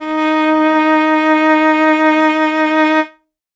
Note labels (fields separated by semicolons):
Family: string; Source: acoustic; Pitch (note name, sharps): D#4; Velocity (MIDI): 50; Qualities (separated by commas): reverb